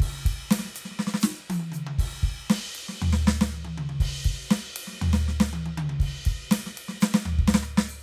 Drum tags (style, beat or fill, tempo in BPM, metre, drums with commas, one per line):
rock
beat
120 BPM
4/4
crash, ride, open hi-hat, hi-hat pedal, snare, cross-stick, high tom, mid tom, floor tom, kick